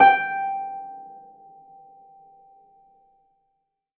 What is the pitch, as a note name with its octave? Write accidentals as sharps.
G5